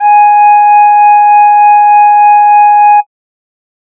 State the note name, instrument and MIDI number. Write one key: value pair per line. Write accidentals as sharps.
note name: G#5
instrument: synthesizer flute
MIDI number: 80